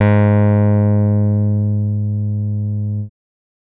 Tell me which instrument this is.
synthesizer bass